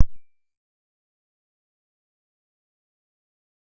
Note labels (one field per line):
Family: bass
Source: synthesizer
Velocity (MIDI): 25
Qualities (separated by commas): fast decay, percussive